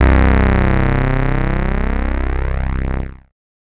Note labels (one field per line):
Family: bass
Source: synthesizer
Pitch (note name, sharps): C1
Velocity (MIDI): 100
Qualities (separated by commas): bright, distorted